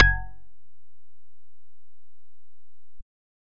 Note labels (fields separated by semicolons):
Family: bass; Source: synthesizer; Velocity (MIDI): 75